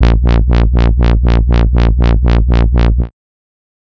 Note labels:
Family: bass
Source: synthesizer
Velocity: 25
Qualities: bright, distorted, tempo-synced

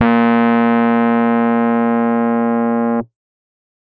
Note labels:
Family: keyboard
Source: electronic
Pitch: A#2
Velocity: 127

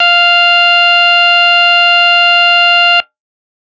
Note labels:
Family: organ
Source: electronic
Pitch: F5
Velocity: 127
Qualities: bright, distorted

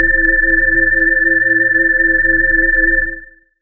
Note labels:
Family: mallet percussion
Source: electronic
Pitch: A0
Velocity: 127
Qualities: bright, distorted, multiphonic

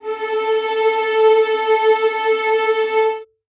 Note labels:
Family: string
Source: acoustic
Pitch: A4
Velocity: 25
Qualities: reverb

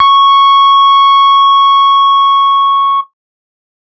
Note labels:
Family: guitar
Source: electronic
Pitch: C#6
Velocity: 127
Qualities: distorted

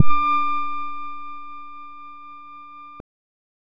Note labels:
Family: bass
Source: synthesizer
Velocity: 50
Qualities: dark, distorted, non-linear envelope

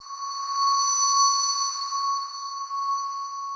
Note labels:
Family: mallet percussion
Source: electronic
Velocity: 75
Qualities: bright, long release, non-linear envelope

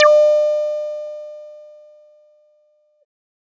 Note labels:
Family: bass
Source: synthesizer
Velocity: 100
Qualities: bright, distorted

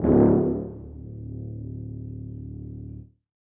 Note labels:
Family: brass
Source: acoustic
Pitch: D1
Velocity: 100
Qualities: bright, reverb

